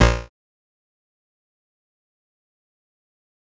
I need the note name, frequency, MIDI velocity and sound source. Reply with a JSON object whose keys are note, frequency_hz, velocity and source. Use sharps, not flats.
{"note": "A#1", "frequency_hz": 58.27, "velocity": 75, "source": "synthesizer"}